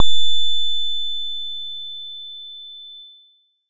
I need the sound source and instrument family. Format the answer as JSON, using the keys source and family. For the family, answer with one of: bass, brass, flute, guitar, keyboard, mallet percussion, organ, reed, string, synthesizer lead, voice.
{"source": "synthesizer", "family": "bass"}